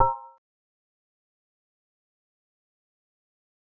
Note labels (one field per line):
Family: mallet percussion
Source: synthesizer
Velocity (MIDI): 25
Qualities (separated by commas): fast decay, multiphonic, percussive